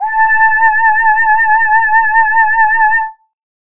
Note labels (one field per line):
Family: voice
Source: synthesizer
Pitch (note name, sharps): A5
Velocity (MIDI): 127